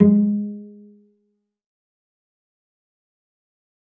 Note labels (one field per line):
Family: string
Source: acoustic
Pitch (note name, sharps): G#3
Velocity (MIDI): 75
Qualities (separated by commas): dark, fast decay, reverb